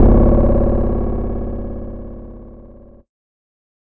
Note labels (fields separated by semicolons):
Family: guitar; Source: electronic; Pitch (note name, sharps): C#0; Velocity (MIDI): 75; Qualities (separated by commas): bright, distorted